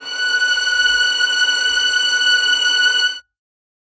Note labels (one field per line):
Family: string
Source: acoustic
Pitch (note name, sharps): F#6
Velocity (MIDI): 75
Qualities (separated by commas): reverb